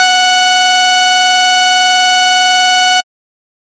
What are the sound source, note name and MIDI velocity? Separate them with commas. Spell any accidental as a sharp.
synthesizer, F#5, 100